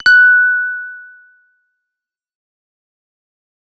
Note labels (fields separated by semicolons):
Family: bass; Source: synthesizer; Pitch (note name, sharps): F#6; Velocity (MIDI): 100; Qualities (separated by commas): distorted, fast decay